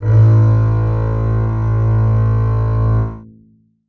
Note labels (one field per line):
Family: string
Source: acoustic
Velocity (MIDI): 100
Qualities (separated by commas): reverb